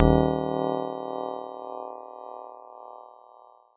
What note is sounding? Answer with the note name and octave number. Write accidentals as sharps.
D#1